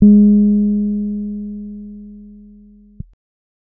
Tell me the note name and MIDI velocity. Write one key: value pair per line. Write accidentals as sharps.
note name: G#3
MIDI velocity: 25